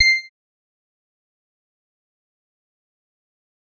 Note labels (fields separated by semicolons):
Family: bass; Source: synthesizer; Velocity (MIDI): 75; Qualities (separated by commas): fast decay, percussive